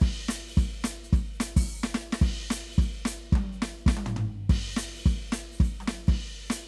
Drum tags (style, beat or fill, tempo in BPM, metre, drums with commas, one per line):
swing
beat
215 BPM
4/4
crash, closed hi-hat, open hi-hat, hi-hat pedal, snare, high tom, floor tom, kick